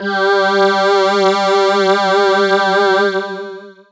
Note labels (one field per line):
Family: voice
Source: synthesizer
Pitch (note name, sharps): G3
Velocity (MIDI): 100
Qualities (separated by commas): distorted, long release